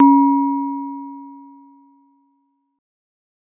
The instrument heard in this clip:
acoustic mallet percussion instrument